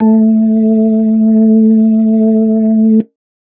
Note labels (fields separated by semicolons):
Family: organ; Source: electronic; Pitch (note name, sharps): A3; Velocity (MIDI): 100